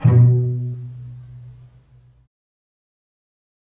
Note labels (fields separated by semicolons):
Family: string; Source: acoustic; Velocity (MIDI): 50; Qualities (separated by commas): dark, fast decay, reverb